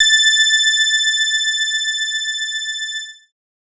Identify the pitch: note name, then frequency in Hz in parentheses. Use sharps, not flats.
A6 (1760 Hz)